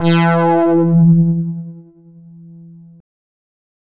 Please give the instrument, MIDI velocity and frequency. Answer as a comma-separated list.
synthesizer bass, 127, 164.8 Hz